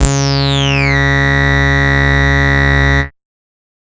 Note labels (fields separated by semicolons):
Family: bass; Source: synthesizer; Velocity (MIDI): 127; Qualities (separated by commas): bright, distorted, multiphonic